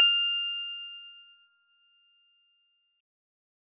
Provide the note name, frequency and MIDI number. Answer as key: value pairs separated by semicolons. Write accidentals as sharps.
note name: F6; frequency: 1397 Hz; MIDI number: 89